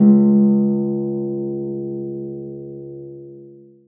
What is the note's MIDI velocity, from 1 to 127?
75